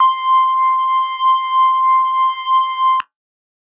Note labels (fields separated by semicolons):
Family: organ; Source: electronic; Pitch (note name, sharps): C6; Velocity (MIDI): 100